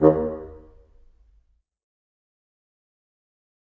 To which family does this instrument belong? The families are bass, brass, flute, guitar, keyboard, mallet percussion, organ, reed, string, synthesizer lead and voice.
reed